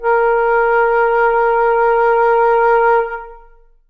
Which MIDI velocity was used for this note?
100